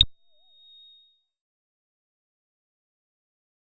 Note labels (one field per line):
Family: bass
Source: synthesizer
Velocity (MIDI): 100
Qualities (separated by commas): distorted, fast decay, percussive